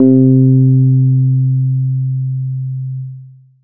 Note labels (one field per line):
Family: bass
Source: synthesizer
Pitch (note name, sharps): C3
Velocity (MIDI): 25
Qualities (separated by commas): distorted, long release